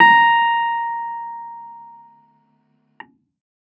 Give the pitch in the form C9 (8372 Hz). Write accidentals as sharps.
A#5 (932.3 Hz)